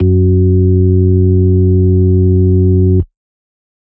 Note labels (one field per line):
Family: organ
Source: electronic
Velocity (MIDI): 50